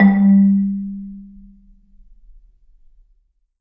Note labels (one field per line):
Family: mallet percussion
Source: acoustic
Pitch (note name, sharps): G3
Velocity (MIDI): 50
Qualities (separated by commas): dark, reverb